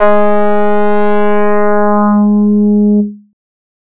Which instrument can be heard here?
synthesizer bass